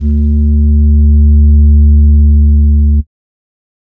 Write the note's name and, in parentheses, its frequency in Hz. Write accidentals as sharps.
D2 (73.42 Hz)